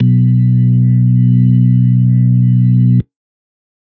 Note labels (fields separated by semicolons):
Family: organ; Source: electronic; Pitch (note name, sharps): B1; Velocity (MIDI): 127; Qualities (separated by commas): dark